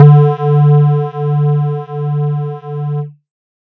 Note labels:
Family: synthesizer lead; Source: synthesizer; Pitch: D3; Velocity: 127; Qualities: distorted

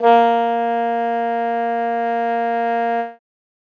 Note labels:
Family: reed; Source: acoustic; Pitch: A#3; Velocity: 25

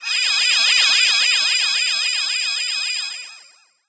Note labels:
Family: voice; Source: synthesizer; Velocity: 100; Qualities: bright, distorted, long release

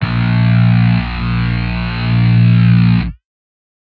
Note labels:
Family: guitar; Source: synthesizer; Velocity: 100

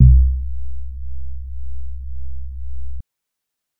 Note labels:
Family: bass; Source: synthesizer; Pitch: C2; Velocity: 25; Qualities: dark

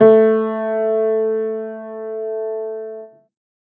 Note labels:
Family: keyboard; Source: acoustic; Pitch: A3; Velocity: 127; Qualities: reverb

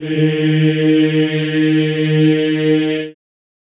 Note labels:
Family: voice; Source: acoustic; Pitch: D#3; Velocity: 75; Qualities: reverb

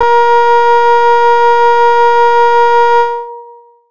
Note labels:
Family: keyboard; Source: electronic; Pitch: A#4; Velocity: 25; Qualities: distorted, long release

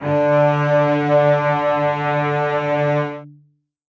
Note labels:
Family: string; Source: acoustic; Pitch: D3; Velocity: 100; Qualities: reverb

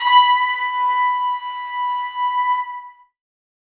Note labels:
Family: brass; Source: acoustic; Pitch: B5; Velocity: 100; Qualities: bright, reverb

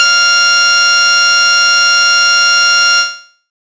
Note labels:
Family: bass; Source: synthesizer; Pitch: F6; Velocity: 25; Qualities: bright, distorted

